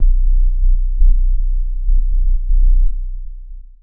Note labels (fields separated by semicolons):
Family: synthesizer lead; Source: synthesizer; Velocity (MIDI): 100; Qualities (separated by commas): dark, long release, tempo-synced